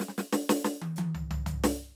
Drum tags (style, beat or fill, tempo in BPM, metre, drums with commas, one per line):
Afro-Cuban bembé
fill
122 BPM
4/4
closed hi-hat, hi-hat pedal, snare, high tom, floor tom